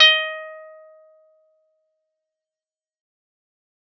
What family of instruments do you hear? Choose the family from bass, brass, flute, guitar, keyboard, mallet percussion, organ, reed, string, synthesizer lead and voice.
guitar